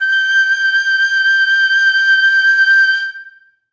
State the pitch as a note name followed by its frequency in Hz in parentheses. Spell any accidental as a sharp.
G6 (1568 Hz)